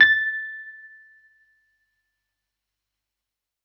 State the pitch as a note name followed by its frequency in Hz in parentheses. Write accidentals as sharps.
A6 (1760 Hz)